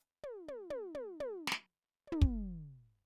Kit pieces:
closed hi-hat, hi-hat pedal, snare, high tom, floor tom and kick